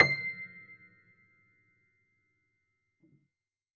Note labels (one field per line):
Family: keyboard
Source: acoustic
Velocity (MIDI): 127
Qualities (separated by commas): percussive, reverb